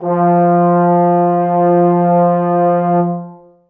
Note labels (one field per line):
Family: brass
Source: acoustic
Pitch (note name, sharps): F3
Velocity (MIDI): 75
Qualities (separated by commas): dark, long release, reverb